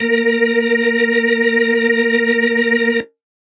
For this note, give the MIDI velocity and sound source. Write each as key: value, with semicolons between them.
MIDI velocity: 100; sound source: electronic